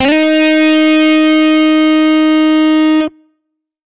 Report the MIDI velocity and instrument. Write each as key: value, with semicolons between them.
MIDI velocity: 127; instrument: electronic guitar